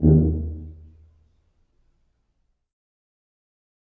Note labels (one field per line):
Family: brass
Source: acoustic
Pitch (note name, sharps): D#2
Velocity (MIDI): 25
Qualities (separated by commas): dark, fast decay, reverb